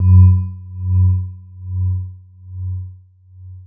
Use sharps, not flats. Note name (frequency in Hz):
F#2 (92.5 Hz)